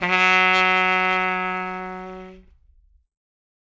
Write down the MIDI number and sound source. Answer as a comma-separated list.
54, acoustic